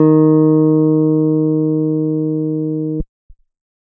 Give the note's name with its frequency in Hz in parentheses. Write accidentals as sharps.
D#3 (155.6 Hz)